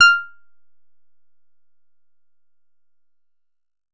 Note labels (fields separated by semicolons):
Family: guitar; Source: synthesizer; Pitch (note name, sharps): F6; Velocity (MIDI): 100; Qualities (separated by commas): percussive